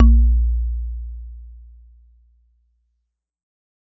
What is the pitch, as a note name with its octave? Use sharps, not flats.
A#1